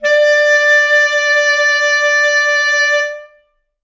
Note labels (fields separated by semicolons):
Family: reed; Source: acoustic; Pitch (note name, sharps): D5; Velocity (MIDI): 127; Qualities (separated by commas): reverb